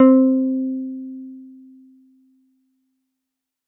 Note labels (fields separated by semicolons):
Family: keyboard; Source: electronic; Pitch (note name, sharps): C4; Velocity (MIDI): 50